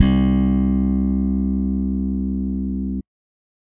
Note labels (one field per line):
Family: bass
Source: electronic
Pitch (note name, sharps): C2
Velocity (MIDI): 100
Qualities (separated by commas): bright